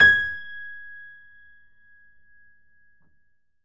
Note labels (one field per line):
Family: keyboard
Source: acoustic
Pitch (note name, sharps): G#6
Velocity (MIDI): 100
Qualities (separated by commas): reverb